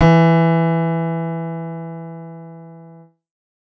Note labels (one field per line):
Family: keyboard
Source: synthesizer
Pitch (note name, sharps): E3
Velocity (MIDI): 127